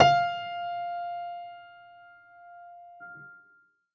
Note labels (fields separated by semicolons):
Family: keyboard; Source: acoustic; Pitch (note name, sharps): F5; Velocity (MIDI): 100; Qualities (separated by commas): reverb